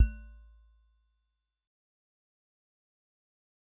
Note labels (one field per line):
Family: mallet percussion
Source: acoustic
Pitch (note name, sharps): A1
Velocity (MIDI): 50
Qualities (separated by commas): fast decay, percussive